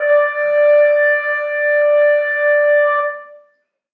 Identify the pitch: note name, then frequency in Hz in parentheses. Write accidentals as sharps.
D5 (587.3 Hz)